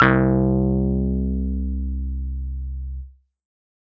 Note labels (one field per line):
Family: keyboard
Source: electronic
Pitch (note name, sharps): C2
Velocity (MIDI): 75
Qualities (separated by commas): distorted